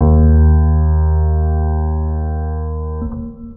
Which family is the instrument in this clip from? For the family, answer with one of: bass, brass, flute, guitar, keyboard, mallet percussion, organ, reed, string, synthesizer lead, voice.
organ